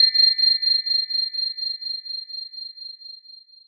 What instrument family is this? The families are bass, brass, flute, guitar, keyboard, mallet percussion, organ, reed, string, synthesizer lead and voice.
mallet percussion